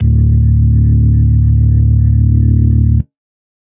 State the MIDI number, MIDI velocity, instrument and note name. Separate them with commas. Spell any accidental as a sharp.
26, 50, electronic organ, D1